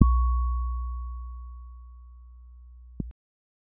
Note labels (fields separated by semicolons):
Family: keyboard; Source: electronic; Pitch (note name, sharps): C#6; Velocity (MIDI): 25; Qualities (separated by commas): dark